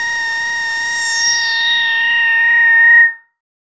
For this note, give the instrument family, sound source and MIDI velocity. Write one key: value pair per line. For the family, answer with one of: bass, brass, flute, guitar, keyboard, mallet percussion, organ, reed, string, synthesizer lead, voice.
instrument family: bass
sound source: synthesizer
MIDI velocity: 50